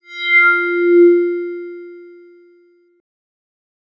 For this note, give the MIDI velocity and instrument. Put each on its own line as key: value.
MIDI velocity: 127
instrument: electronic mallet percussion instrument